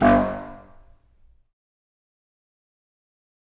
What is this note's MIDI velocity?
127